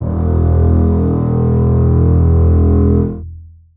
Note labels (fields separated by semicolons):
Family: string; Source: acoustic; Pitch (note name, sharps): E1; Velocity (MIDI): 100; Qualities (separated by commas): long release, reverb